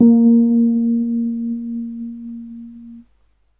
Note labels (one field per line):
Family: keyboard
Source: electronic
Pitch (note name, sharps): A#3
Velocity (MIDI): 50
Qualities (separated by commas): dark